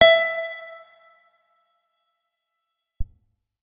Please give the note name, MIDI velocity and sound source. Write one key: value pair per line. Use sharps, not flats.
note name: E5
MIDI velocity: 50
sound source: electronic